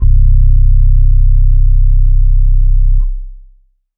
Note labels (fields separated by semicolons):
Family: keyboard; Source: electronic; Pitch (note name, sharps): C1; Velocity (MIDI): 25; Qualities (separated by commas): dark, long release